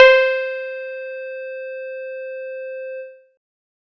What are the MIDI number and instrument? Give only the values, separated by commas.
72, synthesizer guitar